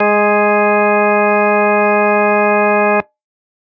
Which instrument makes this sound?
electronic organ